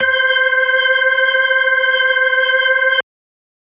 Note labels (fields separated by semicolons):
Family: organ; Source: electronic; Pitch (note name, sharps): C5; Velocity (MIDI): 25